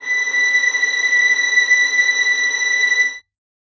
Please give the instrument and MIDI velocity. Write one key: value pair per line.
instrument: acoustic string instrument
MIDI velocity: 50